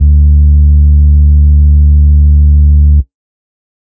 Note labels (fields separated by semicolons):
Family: organ; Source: electronic; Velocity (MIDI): 127; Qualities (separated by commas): distorted